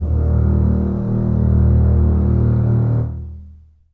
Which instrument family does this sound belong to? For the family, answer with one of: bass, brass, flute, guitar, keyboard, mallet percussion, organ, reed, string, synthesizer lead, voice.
string